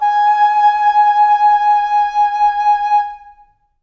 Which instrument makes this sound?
acoustic flute